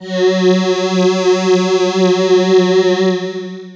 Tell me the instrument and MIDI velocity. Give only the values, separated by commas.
synthesizer voice, 75